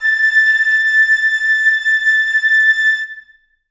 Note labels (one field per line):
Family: reed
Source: acoustic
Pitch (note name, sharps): A6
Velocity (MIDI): 127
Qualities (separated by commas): reverb